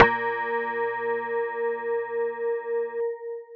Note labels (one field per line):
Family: mallet percussion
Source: electronic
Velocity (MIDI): 100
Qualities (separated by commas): long release